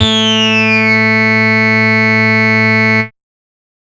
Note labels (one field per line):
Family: bass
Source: synthesizer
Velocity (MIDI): 75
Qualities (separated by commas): bright, distorted, multiphonic